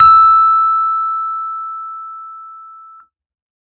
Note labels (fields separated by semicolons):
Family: keyboard; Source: electronic; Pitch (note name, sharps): E6; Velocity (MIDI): 127